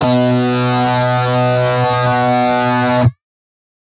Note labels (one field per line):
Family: guitar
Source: electronic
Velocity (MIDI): 100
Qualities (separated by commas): bright, distorted